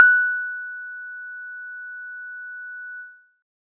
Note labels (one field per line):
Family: guitar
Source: synthesizer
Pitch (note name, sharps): F#6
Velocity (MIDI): 50